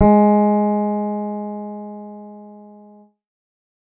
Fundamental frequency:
207.7 Hz